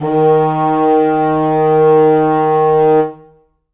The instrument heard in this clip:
acoustic reed instrument